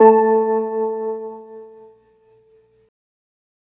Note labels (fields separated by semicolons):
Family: organ; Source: electronic; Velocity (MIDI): 25